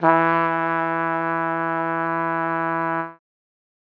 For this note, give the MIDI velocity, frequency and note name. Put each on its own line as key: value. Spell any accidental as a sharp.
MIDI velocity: 75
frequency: 164.8 Hz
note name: E3